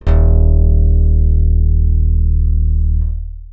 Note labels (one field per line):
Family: bass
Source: synthesizer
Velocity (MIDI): 75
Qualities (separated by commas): dark, long release